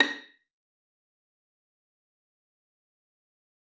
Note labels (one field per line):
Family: string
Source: acoustic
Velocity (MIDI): 75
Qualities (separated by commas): fast decay, percussive, reverb